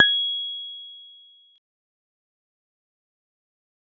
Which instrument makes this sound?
synthesizer guitar